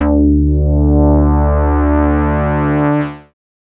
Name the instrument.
synthesizer bass